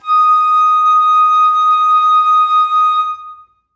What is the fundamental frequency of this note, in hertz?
1245 Hz